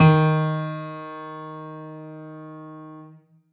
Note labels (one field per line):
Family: keyboard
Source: acoustic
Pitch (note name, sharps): D#3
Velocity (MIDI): 127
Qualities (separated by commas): bright